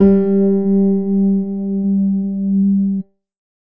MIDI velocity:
25